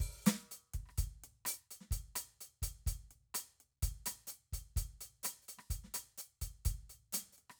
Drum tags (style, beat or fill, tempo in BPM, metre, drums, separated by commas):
Middle Eastern, beat, 126 BPM, 4/4, closed hi-hat, open hi-hat, hi-hat pedal, snare, cross-stick, kick